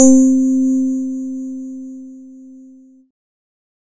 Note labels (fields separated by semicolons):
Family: keyboard; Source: electronic; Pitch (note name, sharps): C4; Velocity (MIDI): 127; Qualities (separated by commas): bright, distorted